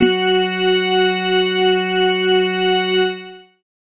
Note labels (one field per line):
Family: organ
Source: electronic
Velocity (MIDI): 127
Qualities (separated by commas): reverb